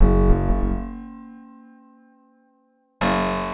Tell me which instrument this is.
acoustic guitar